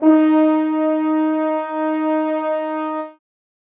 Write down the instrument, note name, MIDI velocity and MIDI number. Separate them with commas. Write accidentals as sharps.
acoustic brass instrument, D#4, 100, 63